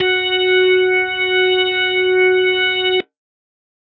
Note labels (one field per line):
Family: organ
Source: electronic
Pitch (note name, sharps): F#4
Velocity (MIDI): 50